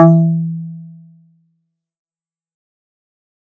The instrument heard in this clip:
synthesizer guitar